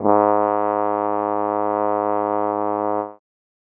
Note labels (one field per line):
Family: brass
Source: acoustic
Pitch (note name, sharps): G#2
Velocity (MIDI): 25